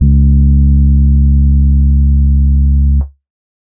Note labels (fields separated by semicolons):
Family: keyboard; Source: electronic; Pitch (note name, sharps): C#2; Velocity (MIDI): 25; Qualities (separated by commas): dark